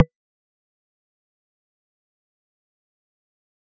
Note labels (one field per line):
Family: mallet percussion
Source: electronic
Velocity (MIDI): 50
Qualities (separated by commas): fast decay, percussive